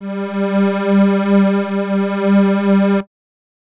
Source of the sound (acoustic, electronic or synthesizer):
acoustic